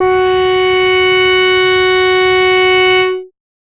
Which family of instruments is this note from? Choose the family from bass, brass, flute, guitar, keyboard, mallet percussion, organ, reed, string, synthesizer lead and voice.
bass